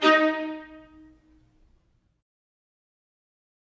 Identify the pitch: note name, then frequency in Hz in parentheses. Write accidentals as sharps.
D#4 (311.1 Hz)